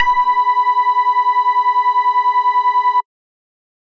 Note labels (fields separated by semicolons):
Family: bass; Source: synthesizer; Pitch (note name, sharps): B5; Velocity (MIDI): 100